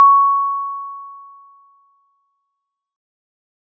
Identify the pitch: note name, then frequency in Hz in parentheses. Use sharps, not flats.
C#6 (1109 Hz)